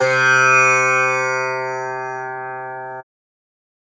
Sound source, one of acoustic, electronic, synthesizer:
acoustic